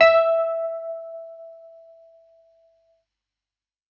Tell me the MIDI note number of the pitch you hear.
76